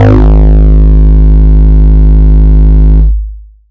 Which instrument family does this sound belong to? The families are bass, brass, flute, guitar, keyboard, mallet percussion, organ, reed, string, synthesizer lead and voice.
bass